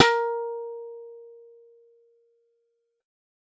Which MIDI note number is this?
70